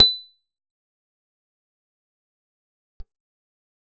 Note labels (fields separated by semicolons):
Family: guitar; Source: acoustic; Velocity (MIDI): 75; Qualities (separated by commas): bright, fast decay, percussive